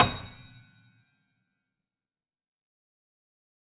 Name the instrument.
acoustic keyboard